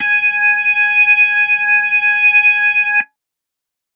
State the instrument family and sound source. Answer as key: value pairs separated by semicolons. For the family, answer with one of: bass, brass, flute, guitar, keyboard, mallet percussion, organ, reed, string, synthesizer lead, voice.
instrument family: organ; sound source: electronic